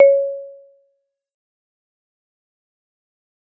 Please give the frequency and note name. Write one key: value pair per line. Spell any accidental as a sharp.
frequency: 554.4 Hz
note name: C#5